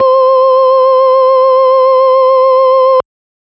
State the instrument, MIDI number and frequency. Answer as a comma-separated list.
electronic organ, 72, 523.3 Hz